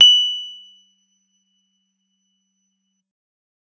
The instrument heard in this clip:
electronic guitar